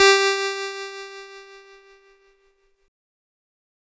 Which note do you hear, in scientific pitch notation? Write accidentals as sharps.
G4